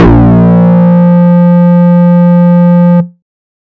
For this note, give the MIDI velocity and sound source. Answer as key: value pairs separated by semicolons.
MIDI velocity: 75; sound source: synthesizer